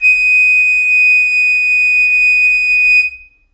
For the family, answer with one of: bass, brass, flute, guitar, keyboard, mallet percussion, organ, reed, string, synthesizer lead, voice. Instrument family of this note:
flute